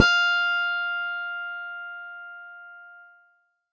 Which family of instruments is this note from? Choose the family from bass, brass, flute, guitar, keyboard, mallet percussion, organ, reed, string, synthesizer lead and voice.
keyboard